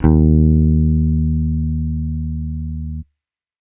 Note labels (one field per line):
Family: bass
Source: electronic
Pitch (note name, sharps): D#2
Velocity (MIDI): 50